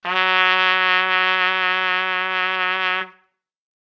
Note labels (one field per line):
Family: brass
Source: acoustic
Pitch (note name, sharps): F#3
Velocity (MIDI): 100